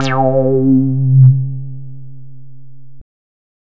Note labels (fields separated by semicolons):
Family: bass; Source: synthesizer; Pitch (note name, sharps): C3; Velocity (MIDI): 75; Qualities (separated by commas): distorted